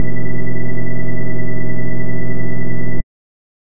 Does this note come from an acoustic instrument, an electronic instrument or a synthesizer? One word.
synthesizer